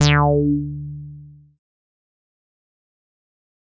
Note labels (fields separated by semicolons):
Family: bass; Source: synthesizer; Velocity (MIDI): 75; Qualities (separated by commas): distorted, fast decay